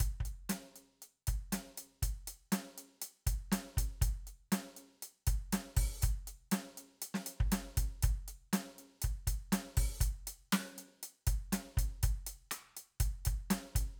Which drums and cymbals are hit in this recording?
closed hi-hat, open hi-hat, hi-hat pedal, snare, cross-stick and kick